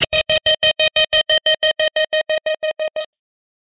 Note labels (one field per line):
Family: guitar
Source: electronic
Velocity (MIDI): 75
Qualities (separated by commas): bright, distorted, tempo-synced